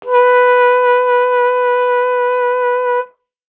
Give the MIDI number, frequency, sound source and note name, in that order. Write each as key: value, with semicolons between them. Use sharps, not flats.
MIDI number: 71; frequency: 493.9 Hz; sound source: acoustic; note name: B4